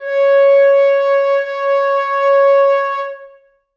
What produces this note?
acoustic flute